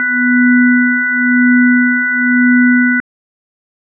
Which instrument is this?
electronic organ